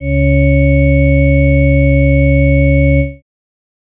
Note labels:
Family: organ; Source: electronic; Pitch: C#2; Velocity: 127

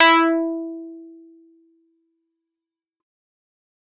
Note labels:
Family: keyboard; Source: electronic; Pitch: E4; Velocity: 127; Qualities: distorted, fast decay

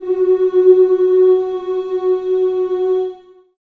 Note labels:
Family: voice; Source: acoustic; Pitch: F#4; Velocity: 50; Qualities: reverb

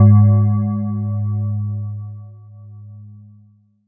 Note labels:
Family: mallet percussion; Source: electronic; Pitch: G#2; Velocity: 50

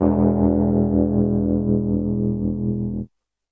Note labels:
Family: keyboard; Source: electronic; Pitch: E1; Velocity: 100; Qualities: distorted

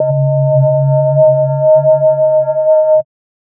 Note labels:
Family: mallet percussion; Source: synthesizer; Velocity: 25; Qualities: multiphonic, non-linear envelope

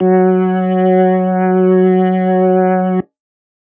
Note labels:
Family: organ; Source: electronic; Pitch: F#3; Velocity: 127; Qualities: distorted

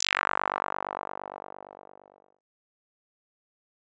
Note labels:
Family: bass; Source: synthesizer; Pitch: G1; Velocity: 127; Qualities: bright, distorted, fast decay

